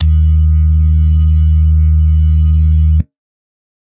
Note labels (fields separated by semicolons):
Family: organ; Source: electronic; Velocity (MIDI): 25; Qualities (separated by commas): dark